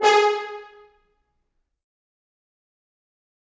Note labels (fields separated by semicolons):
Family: brass; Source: acoustic; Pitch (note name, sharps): G#4; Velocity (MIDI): 127; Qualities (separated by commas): bright, fast decay, reverb